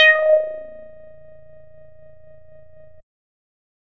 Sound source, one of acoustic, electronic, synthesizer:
synthesizer